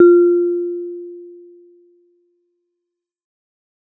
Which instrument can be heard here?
acoustic mallet percussion instrument